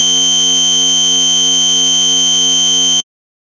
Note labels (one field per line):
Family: bass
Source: synthesizer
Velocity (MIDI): 25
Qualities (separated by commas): bright, distorted